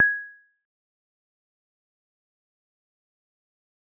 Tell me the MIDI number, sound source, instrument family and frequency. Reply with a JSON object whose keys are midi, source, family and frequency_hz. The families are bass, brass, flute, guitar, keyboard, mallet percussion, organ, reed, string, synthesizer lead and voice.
{"midi": 92, "source": "acoustic", "family": "mallet percussion", "frequency_hz": 1661}